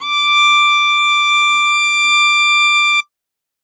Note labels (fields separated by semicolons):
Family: string; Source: acoustic; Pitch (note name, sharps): D6; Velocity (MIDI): 50